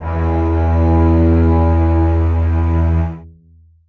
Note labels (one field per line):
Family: string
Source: acoustic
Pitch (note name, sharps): E2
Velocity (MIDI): 25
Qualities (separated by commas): long release, reverb